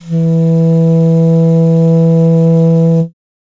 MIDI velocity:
50